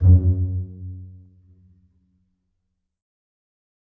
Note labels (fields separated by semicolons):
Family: string; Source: acoustic; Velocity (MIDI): 127; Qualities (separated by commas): dark, reverb